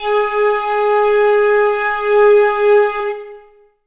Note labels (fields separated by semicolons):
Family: flute; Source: acoustic; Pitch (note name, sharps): G#4; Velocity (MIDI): 25; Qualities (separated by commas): long release, reverb